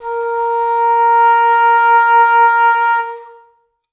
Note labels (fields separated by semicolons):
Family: reed; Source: acoustic; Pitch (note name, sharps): A#4; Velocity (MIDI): 25; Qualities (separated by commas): reverb